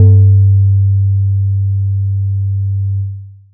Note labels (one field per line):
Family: mallet percussion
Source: acoustic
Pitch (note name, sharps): G2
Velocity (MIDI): 50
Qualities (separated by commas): dark, long release